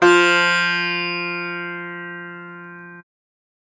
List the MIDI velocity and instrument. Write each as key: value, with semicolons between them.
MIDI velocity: 127; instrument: acoustic guitar